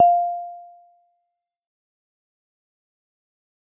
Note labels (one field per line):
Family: mallet percussion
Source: acoustic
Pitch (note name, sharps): F5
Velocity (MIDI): 50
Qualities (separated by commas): fast decay, percussive